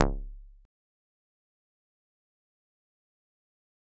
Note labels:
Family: mallet percussion; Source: acoustic; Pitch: C#1; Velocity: 25; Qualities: fast decay, percussive

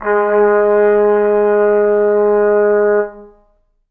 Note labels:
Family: brass; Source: acoustic; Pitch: G#3; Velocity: 25; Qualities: reverb

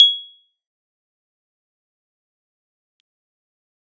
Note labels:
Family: keyboard; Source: electronic; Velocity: 75; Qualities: bright, fast decay, percussive

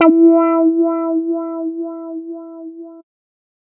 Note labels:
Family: bass; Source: synthesizer; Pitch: E4; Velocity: 75; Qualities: distorted

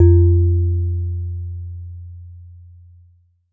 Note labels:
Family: mallet percussion; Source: acoustic; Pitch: F2; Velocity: 25; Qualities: dark

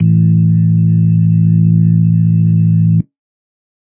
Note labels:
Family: organ; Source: electronic; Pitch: A1; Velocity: 127; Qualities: dark

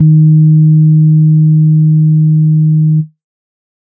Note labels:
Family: organ; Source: electronic; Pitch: D#3; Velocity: 100; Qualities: dark

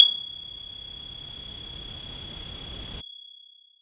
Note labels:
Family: voice; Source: synthesizer; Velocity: 75; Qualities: distorted

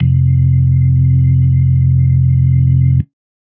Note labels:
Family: organ; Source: electronic; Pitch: F1; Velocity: 100; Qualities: dark

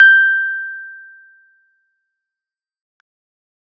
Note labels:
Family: keyboard; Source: electronic; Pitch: G6; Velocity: 25; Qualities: fast decay

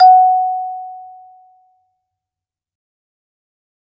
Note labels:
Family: mallet percussion; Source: acoustic; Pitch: F#5; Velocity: 25; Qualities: fast decay, reverb

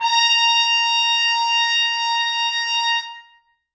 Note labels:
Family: brass; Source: acoustic; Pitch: A#5; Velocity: 100; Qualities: reverb

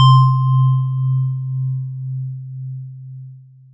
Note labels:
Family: mallet percussion; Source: acoustic; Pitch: C3; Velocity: 50; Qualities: long release

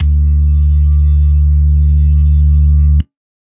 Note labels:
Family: organ; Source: electronic; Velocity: 100; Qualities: dark

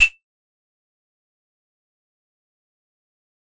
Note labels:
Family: keyboard; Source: acoustic; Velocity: 100; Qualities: fast decay, percussive

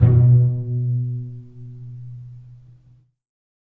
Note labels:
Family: string; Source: acoustic; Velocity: 75; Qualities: dark, reverb

